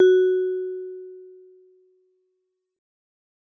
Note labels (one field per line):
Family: mallet percussion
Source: acoustic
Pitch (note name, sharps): F#4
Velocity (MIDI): 100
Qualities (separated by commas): fast decay